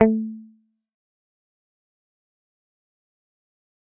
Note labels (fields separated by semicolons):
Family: guitar; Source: electronic; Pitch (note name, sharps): A3; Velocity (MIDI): 25; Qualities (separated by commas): fast decay, percussive